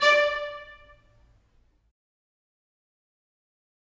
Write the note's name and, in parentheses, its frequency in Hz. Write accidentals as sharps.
D5 (587.3 Hz)